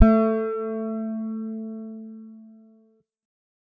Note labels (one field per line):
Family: guitar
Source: electronic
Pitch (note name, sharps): A3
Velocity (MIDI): 25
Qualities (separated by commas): distorted